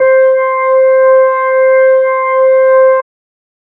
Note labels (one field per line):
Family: organ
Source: electronic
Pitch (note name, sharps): C5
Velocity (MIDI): 50